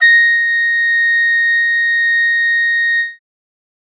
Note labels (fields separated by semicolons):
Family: reed; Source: acoustic; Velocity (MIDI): 50; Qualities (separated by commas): bright